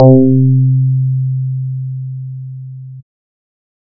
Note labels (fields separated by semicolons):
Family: bass; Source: synthesizer; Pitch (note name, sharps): C3; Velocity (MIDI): 100